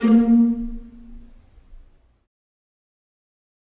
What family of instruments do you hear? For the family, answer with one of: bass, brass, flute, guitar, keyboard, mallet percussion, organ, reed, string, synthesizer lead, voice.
string